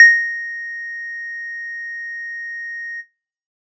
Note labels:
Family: bass; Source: synthesizer; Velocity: 25

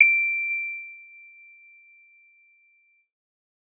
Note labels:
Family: keyboard; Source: electronic; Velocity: 100

